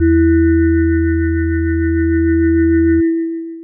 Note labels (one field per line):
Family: mallet percussion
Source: electronic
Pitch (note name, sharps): E2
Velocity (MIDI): 25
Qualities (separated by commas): long release